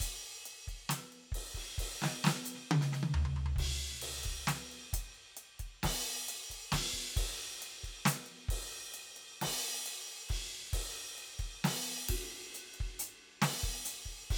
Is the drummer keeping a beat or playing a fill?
beat